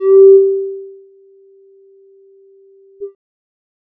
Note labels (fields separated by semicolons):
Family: bass; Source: synthesizer; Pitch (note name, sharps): G4; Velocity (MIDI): 50; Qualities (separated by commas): dark